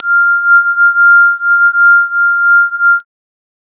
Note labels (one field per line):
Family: mallet percussion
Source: synthesizer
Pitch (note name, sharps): F6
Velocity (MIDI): 25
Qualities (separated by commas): multiphonic, non-linear envelope